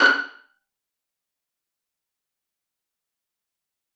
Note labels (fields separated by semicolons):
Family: string; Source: acoustic; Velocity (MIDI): 127; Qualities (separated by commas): fast decay, percussive, reverb